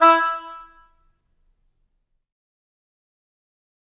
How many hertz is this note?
329.6 Hz